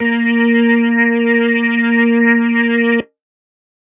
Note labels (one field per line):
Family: organ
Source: electronic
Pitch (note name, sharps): A#3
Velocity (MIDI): 50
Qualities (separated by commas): distorted